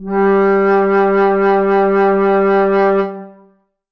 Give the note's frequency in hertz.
196 Hz